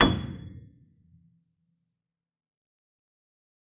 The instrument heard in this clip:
acoustic keyboard